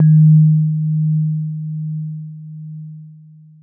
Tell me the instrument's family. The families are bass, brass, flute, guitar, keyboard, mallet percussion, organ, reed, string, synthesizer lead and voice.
keyboard